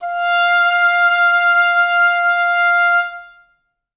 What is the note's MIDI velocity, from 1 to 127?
75